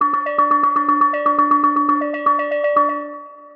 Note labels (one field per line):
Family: mallet percussion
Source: synthesizer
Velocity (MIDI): 127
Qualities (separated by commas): long release, multiphonic, percussive, tempo-synced